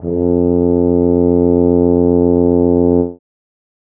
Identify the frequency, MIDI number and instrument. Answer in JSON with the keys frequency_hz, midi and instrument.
{"frequency_hz": 87.31, "midi": 41, "instrument": "acoustic brass instrument"}